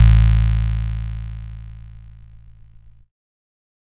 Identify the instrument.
electronic keyboard